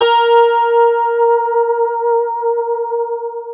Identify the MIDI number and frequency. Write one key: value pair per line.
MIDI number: 70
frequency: 466.2 Hz